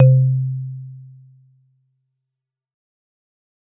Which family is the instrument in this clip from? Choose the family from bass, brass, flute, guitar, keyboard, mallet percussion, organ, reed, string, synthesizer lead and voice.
mallet percussion